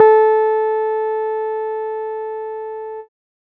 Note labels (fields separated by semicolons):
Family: keyboard; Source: electronic; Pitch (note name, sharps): A4; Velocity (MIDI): 100